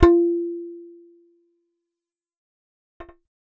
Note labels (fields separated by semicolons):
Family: bass; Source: synthesizer; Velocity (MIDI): 50; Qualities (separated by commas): fast decay